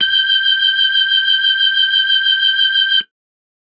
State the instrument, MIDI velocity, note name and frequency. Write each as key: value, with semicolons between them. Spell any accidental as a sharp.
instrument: electronic organ; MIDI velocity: 25; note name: G6; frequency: 1568 Hz